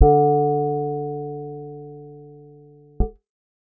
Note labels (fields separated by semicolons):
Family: guitar; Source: acoustic; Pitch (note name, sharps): D3; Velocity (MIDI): 25; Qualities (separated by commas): dark